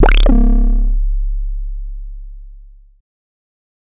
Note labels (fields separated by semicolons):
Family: bass; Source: synthesizer; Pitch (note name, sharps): C#1; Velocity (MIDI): 100; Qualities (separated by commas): distorted